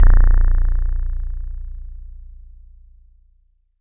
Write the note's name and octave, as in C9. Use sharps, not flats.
A#0